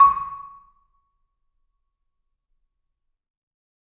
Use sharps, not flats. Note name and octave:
C#6